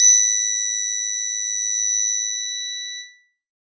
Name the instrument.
electronic keyboard